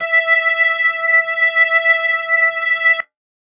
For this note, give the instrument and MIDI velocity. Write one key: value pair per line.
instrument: electronic organ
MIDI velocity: 25